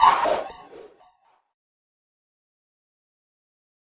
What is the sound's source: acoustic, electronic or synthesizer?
electronic